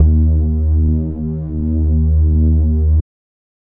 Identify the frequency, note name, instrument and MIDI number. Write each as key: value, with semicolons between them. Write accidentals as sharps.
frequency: 77.78 Hz; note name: D#2; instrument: synthesizer bass; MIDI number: 39